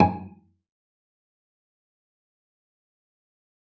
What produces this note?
acoustic string instrument